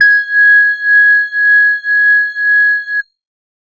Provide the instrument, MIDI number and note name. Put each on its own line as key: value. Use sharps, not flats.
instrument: electronic organ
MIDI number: 92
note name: G#6